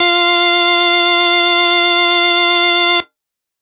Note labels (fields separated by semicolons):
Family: organ; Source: electronic; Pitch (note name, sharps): F4; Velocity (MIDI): 75; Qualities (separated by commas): distorted